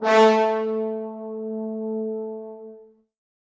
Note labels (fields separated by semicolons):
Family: brass; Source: acoustic; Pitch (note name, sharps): A3; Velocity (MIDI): 50; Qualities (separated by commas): bright, reverb